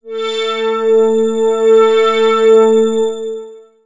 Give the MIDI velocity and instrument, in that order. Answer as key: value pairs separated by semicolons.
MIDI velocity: 75; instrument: synthesizer lead